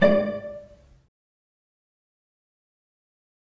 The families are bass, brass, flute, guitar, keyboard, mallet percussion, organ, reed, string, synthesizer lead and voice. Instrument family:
string